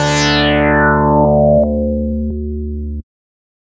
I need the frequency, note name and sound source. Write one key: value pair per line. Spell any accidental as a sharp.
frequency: 73.42 Hz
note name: D2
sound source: synthesizer